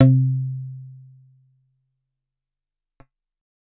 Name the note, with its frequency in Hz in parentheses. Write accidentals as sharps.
C3 (130.8 Hz)